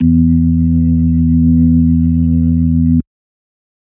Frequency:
82.41 Hz